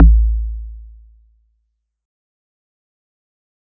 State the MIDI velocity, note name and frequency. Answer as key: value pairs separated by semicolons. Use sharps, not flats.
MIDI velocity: 50; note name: A1; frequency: 55 Hz